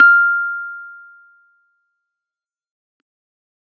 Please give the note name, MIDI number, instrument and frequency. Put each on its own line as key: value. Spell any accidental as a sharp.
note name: F6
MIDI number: 89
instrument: electronic keyboard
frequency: 1397 Hz